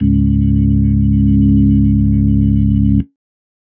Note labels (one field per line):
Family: organ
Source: electronic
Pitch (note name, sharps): C#1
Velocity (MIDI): 25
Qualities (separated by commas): dark